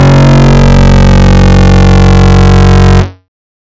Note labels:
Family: bass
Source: synthesizer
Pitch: F#1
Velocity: 50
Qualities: bright, distorted

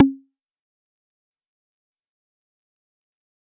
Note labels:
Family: bass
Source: synthesizer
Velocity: 25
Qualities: fast decay, percussive

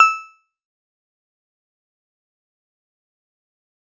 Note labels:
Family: guitar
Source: synthesizer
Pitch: E6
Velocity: 50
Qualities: fast decay, percussive

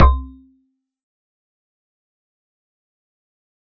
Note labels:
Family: mallet percussion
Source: acoustic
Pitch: C2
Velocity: 75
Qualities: fast decay, percussive

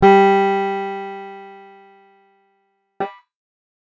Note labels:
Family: guitar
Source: acoustic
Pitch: G3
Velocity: 25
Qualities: distorted

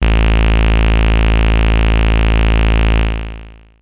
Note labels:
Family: bass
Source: synthesizer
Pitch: A1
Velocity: 127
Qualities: bright, distorted, long release

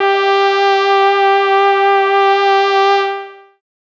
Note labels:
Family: voice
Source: synthesizer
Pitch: G4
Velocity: 50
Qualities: long release

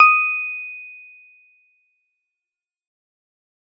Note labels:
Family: guitar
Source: synthesizer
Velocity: 75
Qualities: bright, fast decay

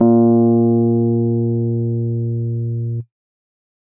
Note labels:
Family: keyboard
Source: electronic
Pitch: A#2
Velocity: 75

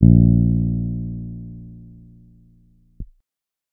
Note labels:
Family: keyboard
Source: electronic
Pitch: A#1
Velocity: 50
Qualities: dark

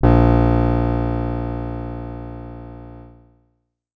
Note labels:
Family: guitar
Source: acoustic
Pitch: A#1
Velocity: 25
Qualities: bright, distorted

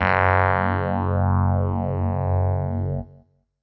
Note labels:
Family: keyboard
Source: electronic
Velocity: 127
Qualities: distorted

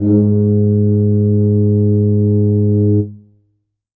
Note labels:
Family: brass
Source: acoustic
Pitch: G#2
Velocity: 100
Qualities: dark, reverb

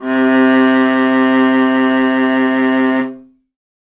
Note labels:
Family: string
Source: acoustic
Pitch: C3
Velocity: 25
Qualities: reverb

